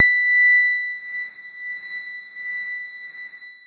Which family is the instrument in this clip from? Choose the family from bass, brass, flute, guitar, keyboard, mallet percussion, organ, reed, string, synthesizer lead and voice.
keyboard